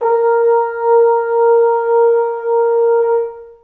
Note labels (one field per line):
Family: brass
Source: acoustic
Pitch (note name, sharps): A#4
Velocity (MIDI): 50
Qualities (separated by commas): long release, reverb